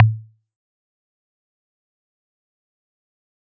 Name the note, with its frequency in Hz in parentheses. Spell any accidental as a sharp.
A2 (110 Hz)